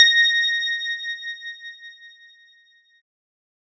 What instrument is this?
electronic keyboard